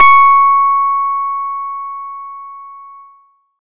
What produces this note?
acoustic guitar